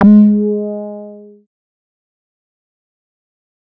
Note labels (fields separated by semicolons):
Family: bass; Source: synthesizer; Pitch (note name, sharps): G#3; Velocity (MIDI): 127; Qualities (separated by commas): distorted, fast decay